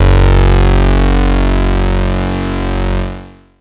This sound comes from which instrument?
synthesizer bass